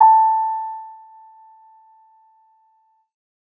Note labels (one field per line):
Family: keyboard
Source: electronic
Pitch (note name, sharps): A5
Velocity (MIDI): 100